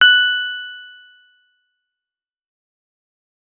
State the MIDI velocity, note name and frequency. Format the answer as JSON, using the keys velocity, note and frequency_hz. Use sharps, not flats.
{"velocity": 25, "note": "F#6", "frequency_hz": 1480}